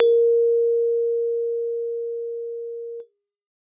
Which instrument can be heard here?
acoustic keyboard